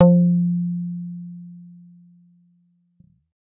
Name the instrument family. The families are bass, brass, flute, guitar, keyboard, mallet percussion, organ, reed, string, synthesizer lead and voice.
bass